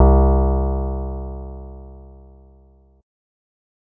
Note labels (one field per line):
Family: bass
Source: synthesizer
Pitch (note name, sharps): C2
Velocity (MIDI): 50